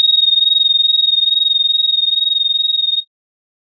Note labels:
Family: organ; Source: electronic; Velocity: 127; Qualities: bright

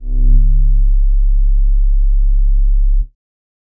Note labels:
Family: bass; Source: synthesizer; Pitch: C#1; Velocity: 50; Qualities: dark

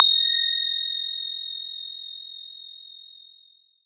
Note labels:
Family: mallet percussion; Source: electronic; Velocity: 50; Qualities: bright, distorted, non-linear envelope

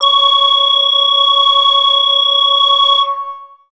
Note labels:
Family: bass; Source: synthesizer; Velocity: 100; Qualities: distorted, long release, multiphonic

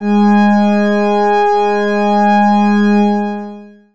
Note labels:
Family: organ; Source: electronic; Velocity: 25; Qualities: distorted, long release

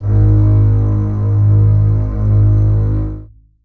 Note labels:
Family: string; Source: acoustic; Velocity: 100; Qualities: reverb

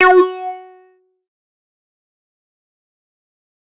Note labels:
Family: bass; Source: synthesizer; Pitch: F#4; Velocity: 100; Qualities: distorted, fast decay

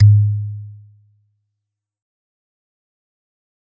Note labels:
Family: mallet percussion; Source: acoustic; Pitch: G#2; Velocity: 127; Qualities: dark, fast decay

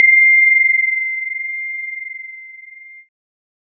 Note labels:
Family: keyboard; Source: electronic; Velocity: 75; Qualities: multiphonic

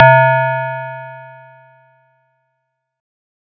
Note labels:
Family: mallet percussion; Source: acoustic; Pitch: C3; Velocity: 75

